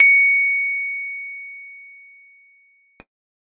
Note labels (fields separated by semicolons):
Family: keyboard; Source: electronic; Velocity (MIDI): 50; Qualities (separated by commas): bright